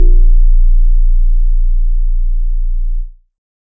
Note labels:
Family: synthesizer lead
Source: synthesizer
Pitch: A#0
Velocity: 25

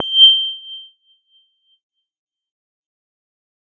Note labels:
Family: bass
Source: synthesizer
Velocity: 50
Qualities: bright, fast decay

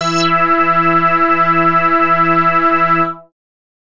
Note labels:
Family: bass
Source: synthesizer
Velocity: 127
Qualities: bright, distorted

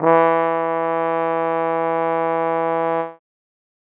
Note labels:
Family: brass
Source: acoustic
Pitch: E3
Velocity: 75

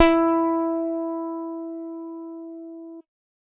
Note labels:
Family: bass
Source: electronic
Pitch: E4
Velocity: 100

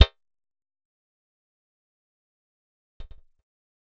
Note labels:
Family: bass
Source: synthesizer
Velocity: 75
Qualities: fast decay, percussive

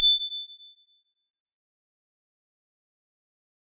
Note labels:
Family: mallet percussion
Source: acoustic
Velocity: 100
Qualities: bright, fast decay

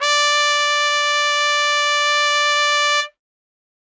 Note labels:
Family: brass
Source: acoustic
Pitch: D5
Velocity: 100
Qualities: bright

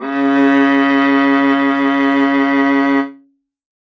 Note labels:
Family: string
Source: acoustic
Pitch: C#3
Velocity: 75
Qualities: reverb

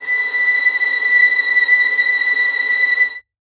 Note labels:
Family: string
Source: acoustic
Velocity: 75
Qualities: reverb

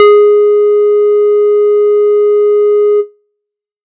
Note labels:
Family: bass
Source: synthesizer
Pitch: G#4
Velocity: 75

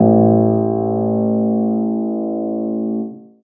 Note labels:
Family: keyboard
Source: acoustic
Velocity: 50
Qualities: reverb

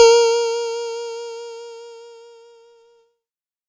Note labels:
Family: keyboard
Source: electronic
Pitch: A#4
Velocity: 75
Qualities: bright

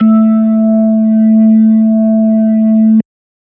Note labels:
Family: organ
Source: electronic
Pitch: A3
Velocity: 75

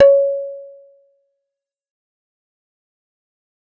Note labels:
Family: bass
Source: synthesizer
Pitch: C#5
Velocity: 25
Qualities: fast decay, percussive

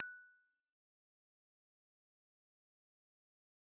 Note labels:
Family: mallet percussion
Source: acoustic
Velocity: 50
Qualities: fast decay, percussive

